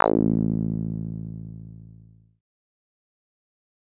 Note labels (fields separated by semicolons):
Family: synthesizer lead; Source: synthesizer; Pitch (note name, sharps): A1; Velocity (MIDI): 100; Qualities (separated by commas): distorted, fast decay